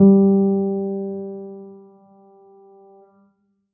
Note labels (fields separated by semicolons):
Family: keyboard; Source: acoustic; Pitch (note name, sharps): G3; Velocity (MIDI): 50; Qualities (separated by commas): dark, reverb